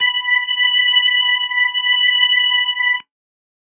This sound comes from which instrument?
electronic organ